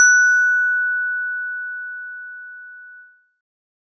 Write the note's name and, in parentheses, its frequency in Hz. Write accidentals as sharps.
F#6 (1480 Hz)